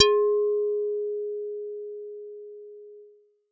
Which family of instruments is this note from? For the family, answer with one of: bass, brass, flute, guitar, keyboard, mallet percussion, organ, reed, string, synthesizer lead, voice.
bass